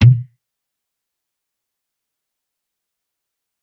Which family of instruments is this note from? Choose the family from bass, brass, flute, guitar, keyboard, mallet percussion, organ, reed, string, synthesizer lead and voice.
guitar